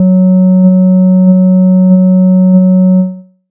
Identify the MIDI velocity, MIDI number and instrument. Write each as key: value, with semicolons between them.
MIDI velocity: 50; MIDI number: 54; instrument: synthesizer bass